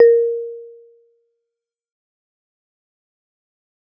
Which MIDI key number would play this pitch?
70